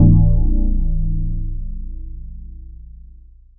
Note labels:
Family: mallet percussion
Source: electronic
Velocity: 100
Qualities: long release

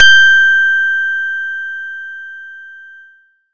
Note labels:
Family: guitar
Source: acoustic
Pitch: G6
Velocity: 75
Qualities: bright

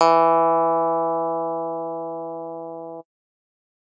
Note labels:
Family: guitar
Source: electronic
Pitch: E3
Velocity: 127

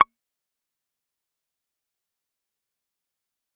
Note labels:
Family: guitar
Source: electronic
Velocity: 100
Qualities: fast decay, percussive

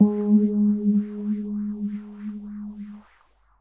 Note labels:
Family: keyboard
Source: electronic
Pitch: G#3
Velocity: 25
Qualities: dark, non-linear envelope

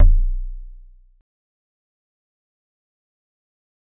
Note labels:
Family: mallet percussion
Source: acoustic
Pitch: B0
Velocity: 50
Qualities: fast decay

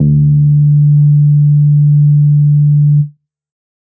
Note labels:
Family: bass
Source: synthesizer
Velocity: 75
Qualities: dark

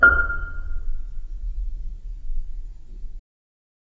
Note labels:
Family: mallet percussion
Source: acoustic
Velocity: 25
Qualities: reverb

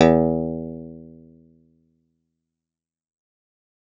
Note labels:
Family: guitar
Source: acoustic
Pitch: E2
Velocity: 75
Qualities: fast decay, reverb

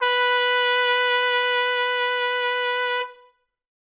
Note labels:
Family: brass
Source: acoustic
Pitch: B4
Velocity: 100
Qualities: bright

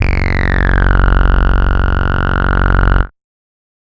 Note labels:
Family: bass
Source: synthesizer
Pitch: F#0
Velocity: 75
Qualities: bright, distorted, multiphonic

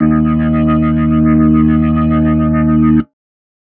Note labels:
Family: keyboard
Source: electronic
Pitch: D#2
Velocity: 25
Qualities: distorted

